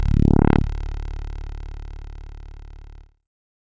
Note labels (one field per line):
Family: keyboard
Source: synthesizer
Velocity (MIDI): 50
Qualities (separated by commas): bright, distorted